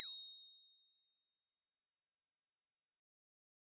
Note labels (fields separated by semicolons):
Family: guitar; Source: synthesizer; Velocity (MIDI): 25; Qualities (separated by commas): bright